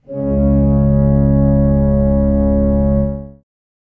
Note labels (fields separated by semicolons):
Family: organ; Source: acoustic; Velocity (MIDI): 127; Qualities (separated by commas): dark, reverb